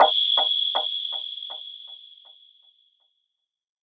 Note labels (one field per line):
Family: synthesizer lead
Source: synthesizer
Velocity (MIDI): 75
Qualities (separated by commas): bright, non-linear envelope, reverb